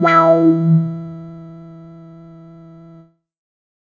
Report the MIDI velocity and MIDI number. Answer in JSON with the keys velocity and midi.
{"velocity": 25, "midi": 52}